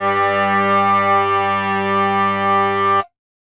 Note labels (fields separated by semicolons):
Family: flute; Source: acoustic; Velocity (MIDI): 127; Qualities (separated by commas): reverb